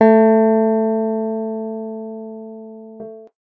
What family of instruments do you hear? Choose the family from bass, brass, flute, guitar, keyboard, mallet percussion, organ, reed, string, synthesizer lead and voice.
guitar